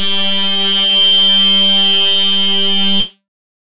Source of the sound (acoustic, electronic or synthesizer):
synthesizer